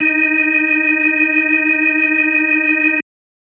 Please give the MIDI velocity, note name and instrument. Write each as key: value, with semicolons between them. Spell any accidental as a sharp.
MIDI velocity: 50; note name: D#4; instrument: electronic organ